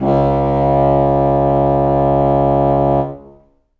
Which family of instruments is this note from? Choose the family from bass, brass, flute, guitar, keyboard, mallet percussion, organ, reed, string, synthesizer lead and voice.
reed